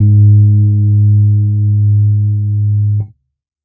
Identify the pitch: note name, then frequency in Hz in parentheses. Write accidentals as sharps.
G#2 (103.8 Hz)